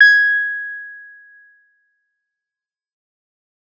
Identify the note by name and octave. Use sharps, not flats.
G#6